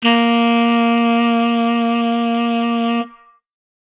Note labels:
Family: reed; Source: acoustic; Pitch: A#3; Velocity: 50

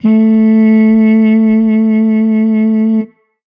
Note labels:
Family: brass; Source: acoustic; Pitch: A3; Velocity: 50

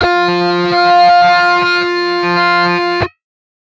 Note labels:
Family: guitar; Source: synthesizer; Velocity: 50; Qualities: distorted

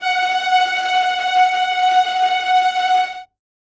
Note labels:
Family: string; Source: acoustic; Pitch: F#5; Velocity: 100; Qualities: bright, non-linear envelope, reverb

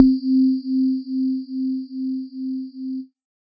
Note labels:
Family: synthesizer lead; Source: synthesizer; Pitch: C4; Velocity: 50

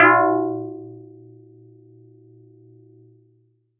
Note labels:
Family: mallet percussion; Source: acoustic; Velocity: 127

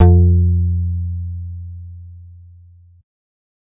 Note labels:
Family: bass; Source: synthesizer; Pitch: F2; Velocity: 75

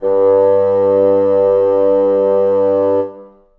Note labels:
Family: reed; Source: acoustic; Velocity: 75; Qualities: reverb

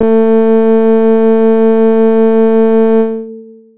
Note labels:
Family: keyboard; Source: electronic; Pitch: A3; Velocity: 25; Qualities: distorted, long release

